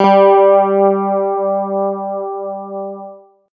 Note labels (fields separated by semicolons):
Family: guitar; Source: electronic; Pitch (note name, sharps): G3; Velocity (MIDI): 50